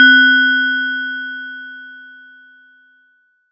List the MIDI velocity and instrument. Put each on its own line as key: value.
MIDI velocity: 75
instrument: acoustic mallet percussion instrument